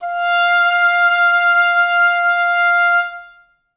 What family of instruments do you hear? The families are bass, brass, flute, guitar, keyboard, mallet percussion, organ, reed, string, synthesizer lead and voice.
reed